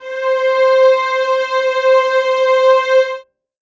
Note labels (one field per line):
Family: string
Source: acoustic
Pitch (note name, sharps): C5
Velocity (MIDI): 50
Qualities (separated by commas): reverb